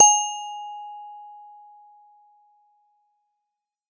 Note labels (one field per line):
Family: mallet percussion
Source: acoustic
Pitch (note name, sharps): G#5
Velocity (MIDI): 127